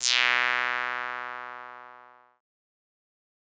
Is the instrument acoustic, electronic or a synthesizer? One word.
synthesizer